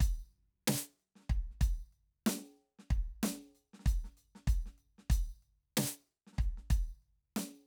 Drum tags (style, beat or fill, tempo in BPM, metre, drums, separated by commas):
hip-hop, beat, 94 BPM, 4/4, closed hi-hat, snare, kick